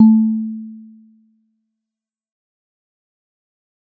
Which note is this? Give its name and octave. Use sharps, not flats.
A3